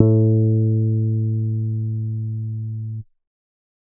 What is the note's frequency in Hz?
110 Hz